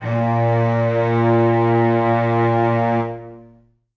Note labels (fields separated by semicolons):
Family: string; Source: acoustic; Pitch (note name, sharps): A#2; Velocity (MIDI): 75; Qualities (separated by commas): long release, reverb